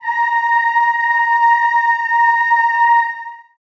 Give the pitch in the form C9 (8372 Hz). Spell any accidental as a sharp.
A#5 (932.3 Hz)